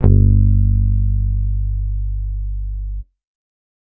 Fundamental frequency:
49 Hz